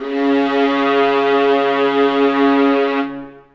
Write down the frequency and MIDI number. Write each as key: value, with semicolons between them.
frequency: 138.6 Hz; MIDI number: 49